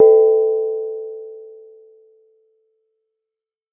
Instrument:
acoustic mallet percussion instrument